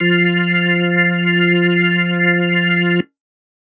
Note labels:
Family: organ; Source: electronic; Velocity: 50

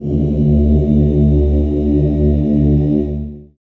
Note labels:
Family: voice; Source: acoustic; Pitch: D2; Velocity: 25; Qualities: dark, long release, reverb

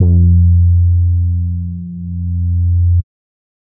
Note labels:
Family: bass; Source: synthesizer; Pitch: F2; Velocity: 50; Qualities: dark

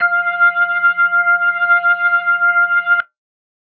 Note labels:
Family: organ; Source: electronic; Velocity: 100

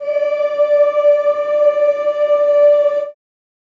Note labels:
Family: voice; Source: acoustic; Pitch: D5; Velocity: 25; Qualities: dark, reverb

